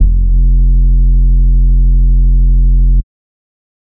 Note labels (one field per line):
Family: bass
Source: synthesizer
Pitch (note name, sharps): F1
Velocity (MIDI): 50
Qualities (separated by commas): dark, distorted, tempo-synced